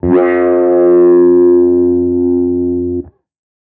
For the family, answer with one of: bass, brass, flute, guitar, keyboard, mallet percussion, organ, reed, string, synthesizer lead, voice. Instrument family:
guitar